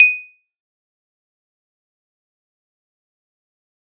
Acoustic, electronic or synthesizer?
electronic